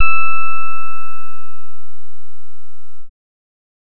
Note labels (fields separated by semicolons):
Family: bass; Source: synthesizer; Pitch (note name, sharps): E6; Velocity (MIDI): 127